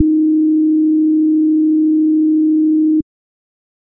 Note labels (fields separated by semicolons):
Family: bass; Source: synthesizer; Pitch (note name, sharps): D#4; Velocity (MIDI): 100; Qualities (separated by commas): dark